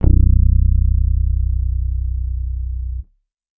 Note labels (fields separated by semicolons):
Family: bass; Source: electronic; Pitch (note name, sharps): B0; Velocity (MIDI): 75